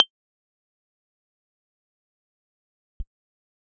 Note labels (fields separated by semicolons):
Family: keyboard; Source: electronic; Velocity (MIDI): 50; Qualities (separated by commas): fast decay, percussive